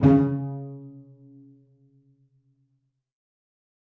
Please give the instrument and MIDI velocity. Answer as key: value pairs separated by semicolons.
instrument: acoustic string instrument; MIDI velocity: 127